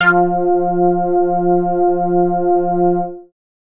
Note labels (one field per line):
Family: bass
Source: synthesizer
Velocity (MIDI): 25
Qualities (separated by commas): distorted